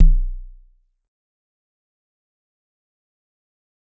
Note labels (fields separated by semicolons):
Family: mallet percussion; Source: acoustic; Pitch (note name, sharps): B0; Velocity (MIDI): 100; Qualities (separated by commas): dark, fast decay, percussive